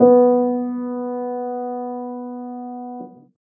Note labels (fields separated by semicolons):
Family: keyboard; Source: acoustic; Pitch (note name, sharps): B3; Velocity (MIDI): 25; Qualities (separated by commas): reverb